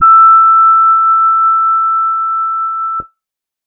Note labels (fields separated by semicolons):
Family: guitar; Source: electronic; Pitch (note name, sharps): E6; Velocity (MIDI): 25; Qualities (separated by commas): reverb